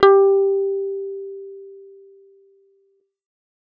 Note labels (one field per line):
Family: bass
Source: synthesizer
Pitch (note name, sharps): G4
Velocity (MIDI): 100